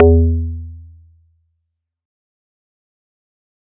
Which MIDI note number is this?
40